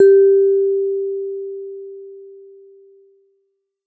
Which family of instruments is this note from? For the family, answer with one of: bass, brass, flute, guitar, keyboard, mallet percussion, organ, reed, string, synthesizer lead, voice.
mallet percussion